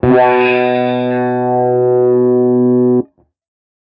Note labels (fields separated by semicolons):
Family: guitar; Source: electronic; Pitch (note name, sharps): B2; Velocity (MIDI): 127; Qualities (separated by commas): bright, distorted, non-linear envelope